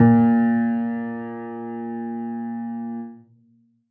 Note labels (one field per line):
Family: keyboard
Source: acoustic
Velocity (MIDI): 100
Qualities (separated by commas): reverb